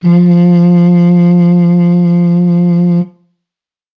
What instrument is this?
acoustic brass instrument